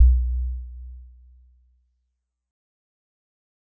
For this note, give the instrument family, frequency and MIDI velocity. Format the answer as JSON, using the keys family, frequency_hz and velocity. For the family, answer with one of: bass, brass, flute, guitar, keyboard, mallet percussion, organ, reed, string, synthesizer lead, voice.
{"family": "mallet percussion", "frequency_hz": 61.74, "velocity": 25}